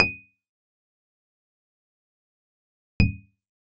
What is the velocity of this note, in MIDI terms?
75